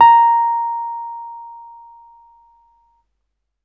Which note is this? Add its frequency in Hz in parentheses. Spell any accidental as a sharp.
A#5 (932.3 Hz)